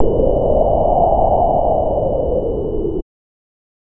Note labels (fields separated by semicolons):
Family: bass; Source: synthesizer; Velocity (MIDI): 50; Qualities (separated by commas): distorted